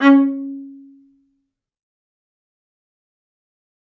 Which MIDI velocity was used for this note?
127